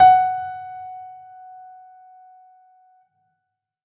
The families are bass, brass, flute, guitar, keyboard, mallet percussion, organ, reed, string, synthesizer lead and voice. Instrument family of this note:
keyboard